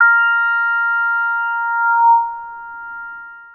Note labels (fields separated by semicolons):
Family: synthesizer lead; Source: synthesizer; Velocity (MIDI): 25; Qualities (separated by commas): long release